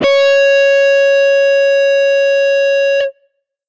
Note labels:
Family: guitar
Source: electronic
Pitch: C#5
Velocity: 50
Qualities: bright, distorted

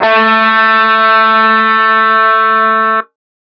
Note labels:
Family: guitar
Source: electronic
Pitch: A3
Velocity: 127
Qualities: distorted

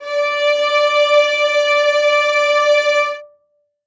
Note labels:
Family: string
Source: acoustic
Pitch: D5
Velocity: 100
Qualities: reverb

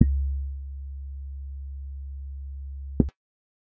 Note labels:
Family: bass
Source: synthesizer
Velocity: 25

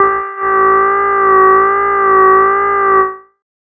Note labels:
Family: bass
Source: synthesizer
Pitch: G4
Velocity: 50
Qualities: distorted, tempo-synced

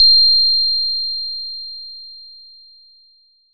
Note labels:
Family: bass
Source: synthesizer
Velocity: 127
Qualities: bright, distorted

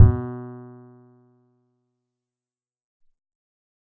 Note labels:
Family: guitar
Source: acoustic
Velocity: 50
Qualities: dark, percussive

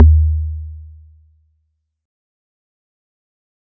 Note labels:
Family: mallet percussion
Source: acoustic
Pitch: D#2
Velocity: 25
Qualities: dark, fast decay

